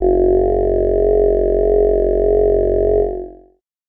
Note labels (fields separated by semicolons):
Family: voice; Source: synthesizer; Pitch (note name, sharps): F#1; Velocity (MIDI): 50